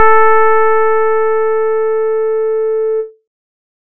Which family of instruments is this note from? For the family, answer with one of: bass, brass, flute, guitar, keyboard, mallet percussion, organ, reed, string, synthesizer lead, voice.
keyboard